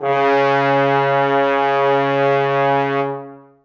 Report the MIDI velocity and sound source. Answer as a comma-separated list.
100, acoustic